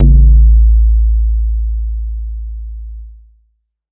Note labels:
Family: bass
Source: synthesizer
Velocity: 127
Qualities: dark, distorted

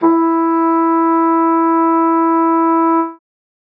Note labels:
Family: reed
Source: acoustic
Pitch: E4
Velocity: 50

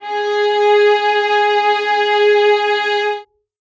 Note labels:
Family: string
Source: acoustic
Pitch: G#4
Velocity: 75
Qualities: reverb

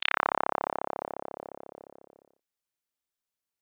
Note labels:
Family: bass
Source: synthesizer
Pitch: C#1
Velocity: 75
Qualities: bright, distorted, fast decay

